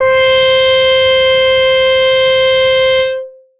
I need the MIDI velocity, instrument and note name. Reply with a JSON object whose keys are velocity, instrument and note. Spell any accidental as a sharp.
{"velocity": 75, "instrument": "synthesizer bass", "note": "C5"}